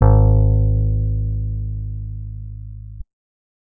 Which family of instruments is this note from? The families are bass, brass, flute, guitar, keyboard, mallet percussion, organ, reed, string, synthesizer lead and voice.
guitar